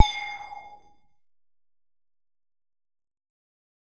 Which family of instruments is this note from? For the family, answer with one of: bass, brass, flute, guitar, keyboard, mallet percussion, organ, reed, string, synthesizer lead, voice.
bass